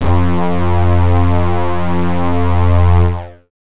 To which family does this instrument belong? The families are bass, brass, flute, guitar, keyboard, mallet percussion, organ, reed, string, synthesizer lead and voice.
bass